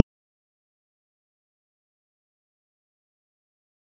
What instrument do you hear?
acoustic mallet percussion instrument